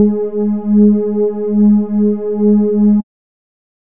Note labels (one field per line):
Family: bass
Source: synthesizer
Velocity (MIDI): 50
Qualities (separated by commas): dark